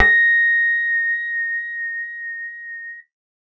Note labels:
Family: bass; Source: synthesizer; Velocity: 100; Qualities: reverb

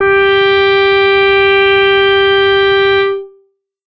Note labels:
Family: bass; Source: synthesizer; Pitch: G4; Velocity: 25; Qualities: distorted

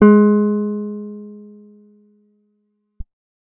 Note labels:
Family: guitar; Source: acoustic; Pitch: G#3; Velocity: 25

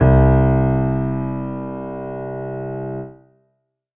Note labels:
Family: keyboard; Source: acoustic; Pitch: C2; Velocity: 75; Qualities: reverb

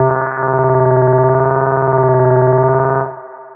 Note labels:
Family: bass; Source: synthesizer; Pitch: C3; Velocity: 75; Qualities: long release, reverb

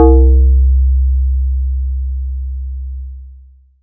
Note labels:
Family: mallet percussion; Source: electronic; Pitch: C2; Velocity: 75; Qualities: long release, multiphonic

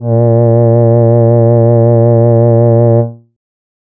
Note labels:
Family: voice; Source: synthesizer; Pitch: A#2; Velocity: 75

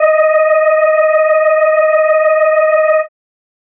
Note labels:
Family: organ; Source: electronic; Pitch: D#5; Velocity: 25

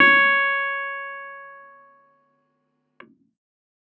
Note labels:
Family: keyboard; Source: electronic; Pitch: C#5; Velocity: 50; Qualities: distorted

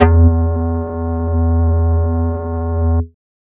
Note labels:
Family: flute; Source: synthesizer; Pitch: E2; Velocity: 127

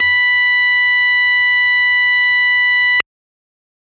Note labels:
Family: organ; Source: electronic; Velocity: 127

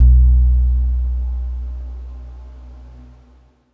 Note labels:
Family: guitar; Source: electronic; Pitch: B1; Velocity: 75; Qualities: dark

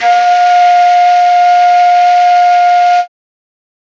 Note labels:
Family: flute; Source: acoustic; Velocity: 50

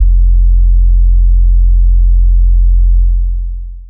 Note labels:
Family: bass; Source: synthesizer; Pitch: F1; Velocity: 25; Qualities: long release

